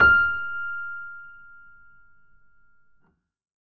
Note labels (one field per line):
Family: keyboard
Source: acoustic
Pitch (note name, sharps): F6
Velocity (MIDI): 75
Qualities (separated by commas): reverb